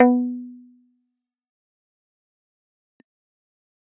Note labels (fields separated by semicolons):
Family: keyboard; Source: electronic; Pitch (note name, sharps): B3; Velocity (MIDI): 100; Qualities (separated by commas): fast decay, percussive